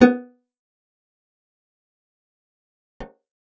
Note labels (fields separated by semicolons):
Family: guitar; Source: acoustic; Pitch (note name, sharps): B3; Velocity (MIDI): 75; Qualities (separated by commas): fast decay, percussive, reverb